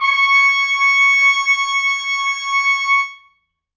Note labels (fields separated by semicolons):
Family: brass; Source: acoustic; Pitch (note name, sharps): C#6; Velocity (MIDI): 25; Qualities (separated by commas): reverb